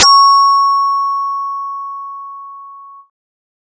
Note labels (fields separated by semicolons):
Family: bass; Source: synthesizer; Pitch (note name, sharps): C#6; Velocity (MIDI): 127; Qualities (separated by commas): bright